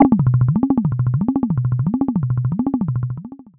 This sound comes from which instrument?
synthesizer voice